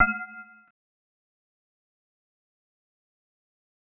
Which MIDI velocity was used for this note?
50